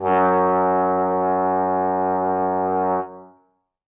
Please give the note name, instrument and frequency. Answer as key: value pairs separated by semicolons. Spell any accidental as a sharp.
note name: F#2; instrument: acoustic brass instrument; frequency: 92.5 Hz